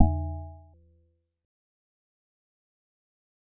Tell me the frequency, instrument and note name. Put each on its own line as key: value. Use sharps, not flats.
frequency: 82.41 Hz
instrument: synthesizer mallet percussion instrument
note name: E2